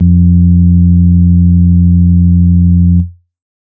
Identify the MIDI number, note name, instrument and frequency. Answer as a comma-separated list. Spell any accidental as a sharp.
41, F2, electronic organ, 87.31 Hz